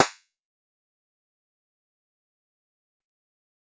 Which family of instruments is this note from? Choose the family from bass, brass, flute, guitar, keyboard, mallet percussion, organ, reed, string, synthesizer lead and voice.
guitar